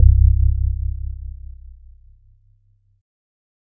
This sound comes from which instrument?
electronic keyboard